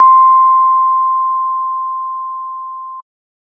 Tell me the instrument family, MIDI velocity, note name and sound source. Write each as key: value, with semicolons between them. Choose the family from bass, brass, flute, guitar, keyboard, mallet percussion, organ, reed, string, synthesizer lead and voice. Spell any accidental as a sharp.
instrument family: organ; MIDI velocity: 50; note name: C6; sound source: electronic